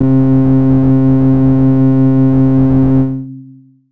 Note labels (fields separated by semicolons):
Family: keyboard; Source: electronic; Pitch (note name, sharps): C3; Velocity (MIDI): 127; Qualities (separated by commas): distorted, long release